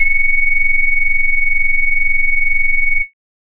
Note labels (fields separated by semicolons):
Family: bass; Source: synthesizer; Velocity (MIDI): 100; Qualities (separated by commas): bright, distorted, multiphonic, tempo-synced